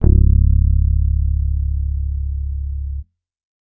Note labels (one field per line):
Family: bass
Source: electronic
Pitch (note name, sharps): C#1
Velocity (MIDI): 75